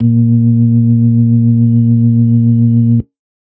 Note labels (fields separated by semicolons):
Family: organ; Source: electronic; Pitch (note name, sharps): A#2; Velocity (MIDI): 127